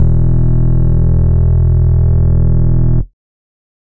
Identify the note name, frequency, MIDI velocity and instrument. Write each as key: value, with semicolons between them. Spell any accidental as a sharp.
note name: E1; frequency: 41.2 Hz; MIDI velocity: 100; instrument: synthesizer bass